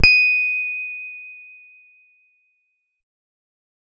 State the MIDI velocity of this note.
25